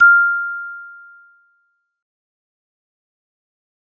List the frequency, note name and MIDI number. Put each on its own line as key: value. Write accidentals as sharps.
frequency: 1397 Hz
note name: F6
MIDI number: 89